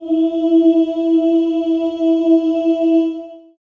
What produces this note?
acoustic voice